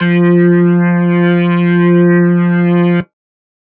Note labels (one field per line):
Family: organ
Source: electronic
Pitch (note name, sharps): F3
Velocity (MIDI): 100